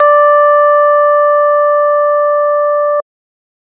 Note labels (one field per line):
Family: organ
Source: electronic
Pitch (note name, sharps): D5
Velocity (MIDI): 100